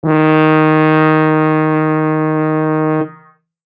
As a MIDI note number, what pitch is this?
51